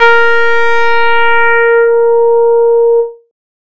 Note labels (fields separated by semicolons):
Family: bass; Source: synthesizer; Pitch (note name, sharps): A#4; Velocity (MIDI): 127; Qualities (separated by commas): bright, distorted